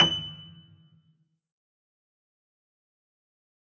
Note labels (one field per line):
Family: keyboard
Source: acoustic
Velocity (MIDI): 100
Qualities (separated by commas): fast decay, percussive, reverb